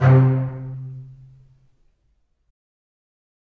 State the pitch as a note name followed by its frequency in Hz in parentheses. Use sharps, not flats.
C3 (130.8 Hz)